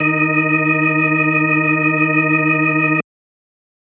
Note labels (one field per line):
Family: organ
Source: electronic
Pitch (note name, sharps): D#3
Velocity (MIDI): 75